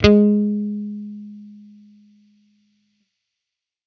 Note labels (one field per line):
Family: bass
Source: electronic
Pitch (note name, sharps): G#3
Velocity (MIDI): 100